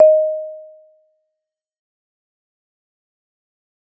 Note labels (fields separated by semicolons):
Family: mallet percussion; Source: acoustic; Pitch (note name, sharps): D#5; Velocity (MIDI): 100; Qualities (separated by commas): fast decay, percussive